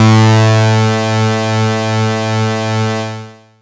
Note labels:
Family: bass; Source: synthesizer; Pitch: A2; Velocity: 75; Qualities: bright, distorted, long release

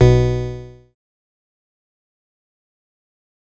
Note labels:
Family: bass; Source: synthesizer; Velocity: 127; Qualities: bright, distorted, fast decay

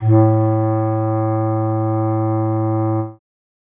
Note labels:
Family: reed; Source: acoustic; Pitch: A2; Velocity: 50; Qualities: dark

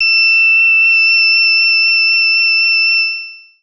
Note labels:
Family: bass; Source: synthesizer; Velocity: 75; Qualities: bright, distorted, long release

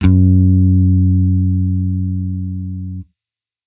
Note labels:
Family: bass; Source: electronic; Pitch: F#2; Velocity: 127

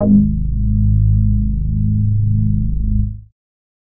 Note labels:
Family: bass; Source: synthesizer; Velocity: 25; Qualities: distorted

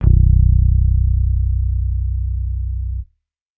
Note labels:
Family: bass; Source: electronic; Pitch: B0; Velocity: 50

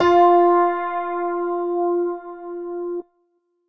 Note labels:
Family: keyboard; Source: electronic; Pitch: F4; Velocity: 127

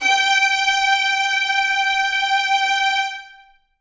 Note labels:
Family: string; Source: acoustic; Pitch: G5; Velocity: 127; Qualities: bright, reverb

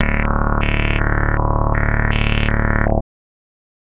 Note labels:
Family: bass; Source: synthesizer; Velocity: 127; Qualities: tempo-synced

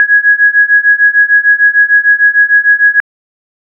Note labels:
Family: organ; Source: electronic; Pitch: G#6; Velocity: 50

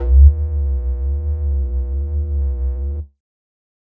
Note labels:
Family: flute; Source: synthesizer; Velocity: 25; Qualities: distorted

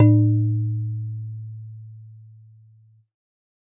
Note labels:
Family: mallet percussion; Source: acoustic; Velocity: 100

